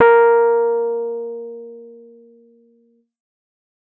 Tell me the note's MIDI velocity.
127